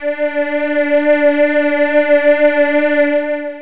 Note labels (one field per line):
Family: voice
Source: synthesizer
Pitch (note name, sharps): D4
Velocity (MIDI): 127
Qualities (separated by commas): distorted, long release